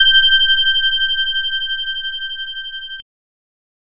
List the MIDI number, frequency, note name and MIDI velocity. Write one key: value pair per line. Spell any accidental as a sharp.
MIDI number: 91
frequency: 1568 Hz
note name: G6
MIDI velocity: 127